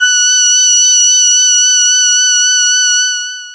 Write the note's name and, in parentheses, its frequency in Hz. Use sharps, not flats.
F#6 (1480 Hz)